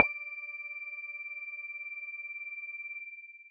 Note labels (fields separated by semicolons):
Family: mallet percussion; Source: electronic; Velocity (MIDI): 75